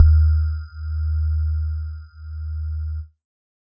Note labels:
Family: synthesizer lead; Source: synthesizer; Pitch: D#2; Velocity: 25

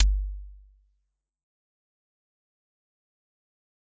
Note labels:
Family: mallet percussion; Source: acoustic; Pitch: G1; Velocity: 75; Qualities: fast decay, percussive

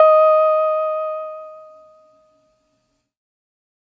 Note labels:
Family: keyboard; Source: electronic; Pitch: D#5; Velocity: 50

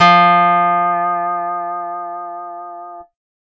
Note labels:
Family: guitar; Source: acoustic; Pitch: F3; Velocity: 127

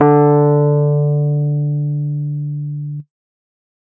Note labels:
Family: keyboard; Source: electronic; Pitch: D3; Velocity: 50

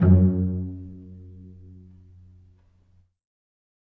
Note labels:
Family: string; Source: acoustic; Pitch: F#2; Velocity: 127; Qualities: dark, reverb

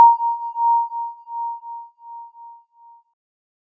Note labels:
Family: keyboard; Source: synthesizer; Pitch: A#5; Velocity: 127

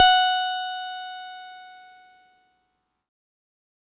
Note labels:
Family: keyboard; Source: electronic; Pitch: F#5; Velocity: 50; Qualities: bright, distorted

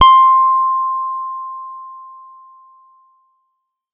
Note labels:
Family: guitar; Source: electronic; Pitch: C6; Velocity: 50

